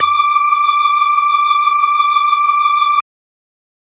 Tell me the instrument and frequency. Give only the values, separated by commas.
electronic organ, 1175 Hz